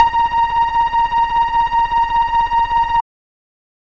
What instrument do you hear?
synthesizer bass